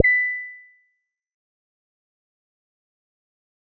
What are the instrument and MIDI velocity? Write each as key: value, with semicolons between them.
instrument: synthesizer bass; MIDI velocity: 127